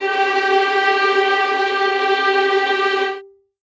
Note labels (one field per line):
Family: string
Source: acoustic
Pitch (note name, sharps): G4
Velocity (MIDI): 50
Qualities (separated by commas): bright, non-linear envelope, reverb